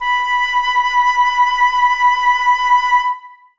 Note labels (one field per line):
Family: flute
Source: acoustic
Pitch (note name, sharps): B5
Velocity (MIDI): 75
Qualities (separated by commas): reverb